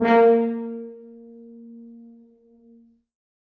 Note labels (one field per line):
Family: brass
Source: acoustic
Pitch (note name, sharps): A#3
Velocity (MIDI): 50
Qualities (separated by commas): reverb